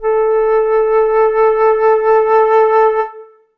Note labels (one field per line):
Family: flute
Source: acoustic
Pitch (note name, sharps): A4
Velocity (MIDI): 50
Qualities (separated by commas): reverb